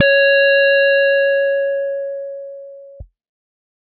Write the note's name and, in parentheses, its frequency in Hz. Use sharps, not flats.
C#5 (554.4 Hz)